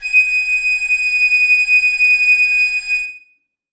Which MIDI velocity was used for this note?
25